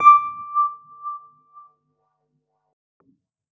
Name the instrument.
electronic keyboard